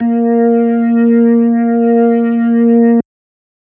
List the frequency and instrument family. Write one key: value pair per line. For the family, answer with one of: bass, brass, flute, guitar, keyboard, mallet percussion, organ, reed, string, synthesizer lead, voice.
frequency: 233.1 Hz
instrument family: organ